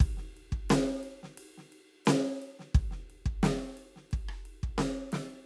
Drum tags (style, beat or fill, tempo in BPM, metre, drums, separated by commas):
rock, beat, 88 BPM, 4/4, ride, hi-hat pedal, snare, cross-stick, kick